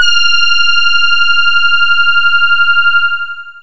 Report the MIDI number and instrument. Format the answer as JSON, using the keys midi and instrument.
{"midi": 89, "instrument": "synthesizer voice"}